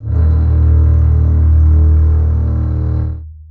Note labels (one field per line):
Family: string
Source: acoustic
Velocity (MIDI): 25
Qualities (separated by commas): long release, reverb